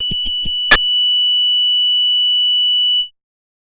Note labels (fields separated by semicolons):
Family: bass; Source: synthesizer; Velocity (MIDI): 127; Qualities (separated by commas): multiphonic